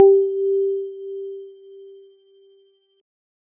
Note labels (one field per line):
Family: keyboard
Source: electronic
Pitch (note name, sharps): G4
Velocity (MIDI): 50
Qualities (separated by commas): dark